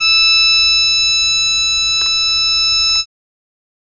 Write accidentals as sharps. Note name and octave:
E6